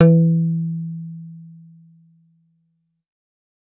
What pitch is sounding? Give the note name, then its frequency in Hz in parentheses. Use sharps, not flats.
E3 (164.8 Hz)